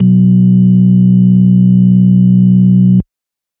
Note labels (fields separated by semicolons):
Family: organ; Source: electronic; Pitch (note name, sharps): B1; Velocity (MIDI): 127; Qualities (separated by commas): dark